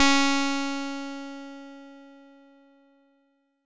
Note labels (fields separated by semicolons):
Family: bass; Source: synthesizer; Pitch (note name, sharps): C#4; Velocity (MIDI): 25; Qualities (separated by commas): bright, distorted